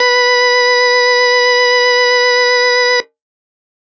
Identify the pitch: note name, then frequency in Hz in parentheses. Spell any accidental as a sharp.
B4 (493.9 Hz)